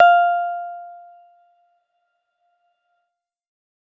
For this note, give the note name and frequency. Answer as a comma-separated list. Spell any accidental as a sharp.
F5, 698.5 Hz